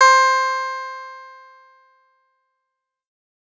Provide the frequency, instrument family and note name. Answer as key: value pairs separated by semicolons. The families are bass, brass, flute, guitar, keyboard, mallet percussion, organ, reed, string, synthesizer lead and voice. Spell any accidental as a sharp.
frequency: 523.3 Hz; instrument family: guitar; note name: C5